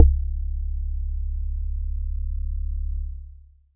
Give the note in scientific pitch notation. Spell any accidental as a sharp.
C#1